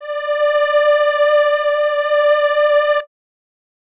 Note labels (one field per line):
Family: reed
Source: acoustic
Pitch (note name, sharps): D5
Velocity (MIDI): 25